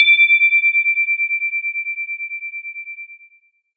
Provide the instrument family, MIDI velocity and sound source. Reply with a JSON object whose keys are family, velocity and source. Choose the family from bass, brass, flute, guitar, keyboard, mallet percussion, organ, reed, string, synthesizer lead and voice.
{"family": "guitar", "velocity": 75, "source": "synthesizer"}